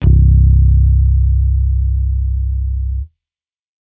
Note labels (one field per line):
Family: bass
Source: electronic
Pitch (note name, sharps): C1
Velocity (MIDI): 75